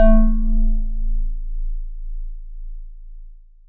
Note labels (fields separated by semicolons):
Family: mallet percussion; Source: acoustic; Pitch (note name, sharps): A0; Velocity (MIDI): 75; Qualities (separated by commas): long release